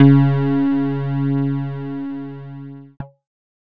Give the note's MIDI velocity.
75